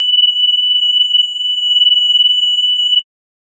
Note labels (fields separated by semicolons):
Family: mallet percussion; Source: electronic; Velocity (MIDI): 127; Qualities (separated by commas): multiphonic, non-linear envelope